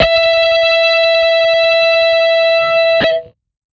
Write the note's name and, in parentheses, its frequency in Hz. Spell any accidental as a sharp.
E5 (659.3 Hz)